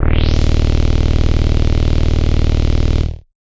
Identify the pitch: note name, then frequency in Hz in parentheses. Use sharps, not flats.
D#0 (19.45 Hz)